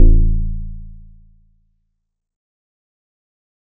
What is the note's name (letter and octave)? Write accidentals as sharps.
A0